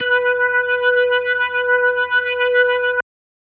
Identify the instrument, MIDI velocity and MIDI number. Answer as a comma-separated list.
electronic organ, 127, 71